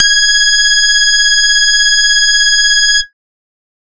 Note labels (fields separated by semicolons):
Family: bass; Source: synthesizer; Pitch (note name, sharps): G#6; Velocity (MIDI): 127; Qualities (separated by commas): bright, distorted, multiphonic, tempo-synced